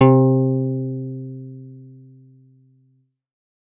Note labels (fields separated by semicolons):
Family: guitar; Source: electronic; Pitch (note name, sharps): C3; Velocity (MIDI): 100